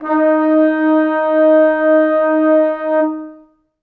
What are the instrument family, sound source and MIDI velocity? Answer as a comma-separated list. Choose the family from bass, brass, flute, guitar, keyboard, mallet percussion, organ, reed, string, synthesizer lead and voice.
brass, acoustic, 25